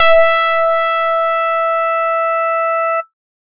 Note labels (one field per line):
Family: bass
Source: synthesizer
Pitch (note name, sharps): E5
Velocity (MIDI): 127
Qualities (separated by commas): bright, distorted